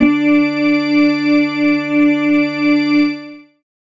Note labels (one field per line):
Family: organ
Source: electronic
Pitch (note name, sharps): D4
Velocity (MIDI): 75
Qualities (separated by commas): long release, reverb